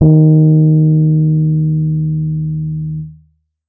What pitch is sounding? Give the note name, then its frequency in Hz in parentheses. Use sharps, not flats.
D#3 (155.6 Hz)